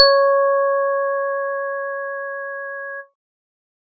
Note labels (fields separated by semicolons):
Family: organ; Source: electronic; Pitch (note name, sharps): C#5; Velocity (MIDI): 127